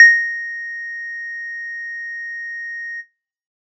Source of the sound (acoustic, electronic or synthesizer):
synthesizer